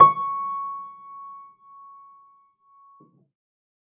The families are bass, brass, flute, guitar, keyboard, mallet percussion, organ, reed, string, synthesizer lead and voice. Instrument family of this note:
keyboard